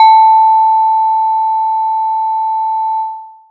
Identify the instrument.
acoustic mallet percussion instrument